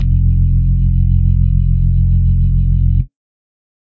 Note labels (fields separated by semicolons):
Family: organ; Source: electronic; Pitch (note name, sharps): F1; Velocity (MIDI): 25; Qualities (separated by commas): dark, reverb